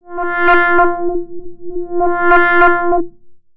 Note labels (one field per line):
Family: bass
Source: synthesizer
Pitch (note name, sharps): F4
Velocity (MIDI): 25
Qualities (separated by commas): distorted, tempo-synced